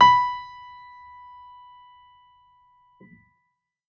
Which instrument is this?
acoustic keyboard